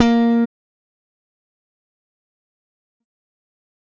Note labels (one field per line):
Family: bass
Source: electronic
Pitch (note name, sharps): A#3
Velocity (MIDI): 75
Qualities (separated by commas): bright, fast decay